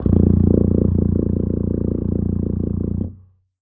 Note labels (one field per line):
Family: brass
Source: acoustic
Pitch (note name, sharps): A#0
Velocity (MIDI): 25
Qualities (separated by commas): dark